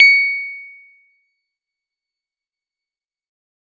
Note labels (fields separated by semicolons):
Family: keyboard; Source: electronic; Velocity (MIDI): 100; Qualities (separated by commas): fast decay, percussive